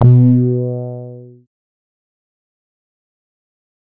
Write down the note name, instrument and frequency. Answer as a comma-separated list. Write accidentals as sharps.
B2, synthesizer bass, 123.5 Hz